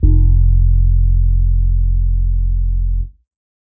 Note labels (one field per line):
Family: keyboard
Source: electronic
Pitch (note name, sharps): F1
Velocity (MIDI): 50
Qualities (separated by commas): dark